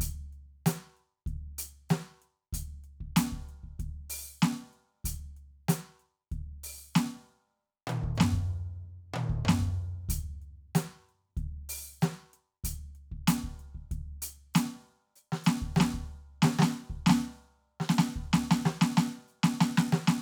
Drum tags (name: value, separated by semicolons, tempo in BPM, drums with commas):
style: funk; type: beat; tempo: 95 BPM; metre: 4/4; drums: closed hi-hat, open hi-hat, hi-hat pedal, snare, high tom, mid tom, floor tom, kick